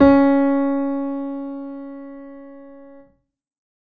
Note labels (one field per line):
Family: keyboard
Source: acoustic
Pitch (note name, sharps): C#4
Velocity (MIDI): 75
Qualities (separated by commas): reverb